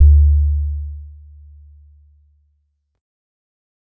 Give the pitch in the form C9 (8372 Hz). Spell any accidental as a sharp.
D2 (73.42 Hz)